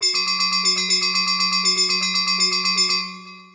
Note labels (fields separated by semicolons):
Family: mallet percussion; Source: synthesizer; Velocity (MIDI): 127; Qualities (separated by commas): bright, long release, multiphonic, tempo-synced